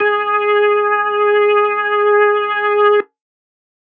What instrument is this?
electronic organ